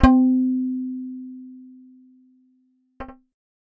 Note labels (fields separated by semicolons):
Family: bass; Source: synthesizer; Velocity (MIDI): 25; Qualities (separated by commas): dark